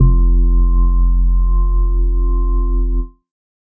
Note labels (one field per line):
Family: organ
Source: electronic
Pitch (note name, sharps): F1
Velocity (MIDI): 75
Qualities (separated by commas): dark